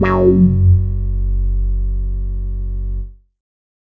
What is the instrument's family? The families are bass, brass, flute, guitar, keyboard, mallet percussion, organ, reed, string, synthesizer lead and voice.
bass